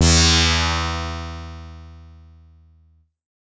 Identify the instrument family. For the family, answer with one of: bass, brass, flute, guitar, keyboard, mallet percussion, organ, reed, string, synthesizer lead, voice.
bass